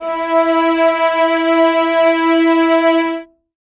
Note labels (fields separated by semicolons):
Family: string; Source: acoustic; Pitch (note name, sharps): E4; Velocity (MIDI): 100; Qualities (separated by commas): reverb